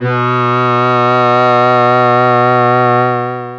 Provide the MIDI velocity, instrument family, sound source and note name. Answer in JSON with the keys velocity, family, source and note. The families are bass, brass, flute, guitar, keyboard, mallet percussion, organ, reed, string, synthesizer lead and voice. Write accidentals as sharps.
{"velocity": 127, "family": "voice", "source": "synthesizer", "note": "B2"}